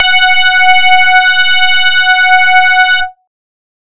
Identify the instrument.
synthesizer bass